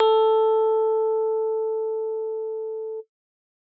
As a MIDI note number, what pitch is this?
69